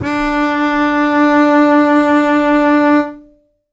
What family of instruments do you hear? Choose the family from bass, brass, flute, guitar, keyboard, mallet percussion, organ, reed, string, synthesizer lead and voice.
string